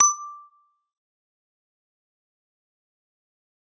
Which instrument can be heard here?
acoustic mallet percussion instrument